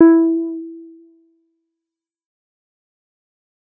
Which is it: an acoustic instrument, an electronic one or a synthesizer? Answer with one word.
synthesizer